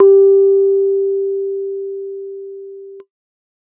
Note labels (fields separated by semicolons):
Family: keyboard; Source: electronic; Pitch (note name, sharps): G4; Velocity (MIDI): 50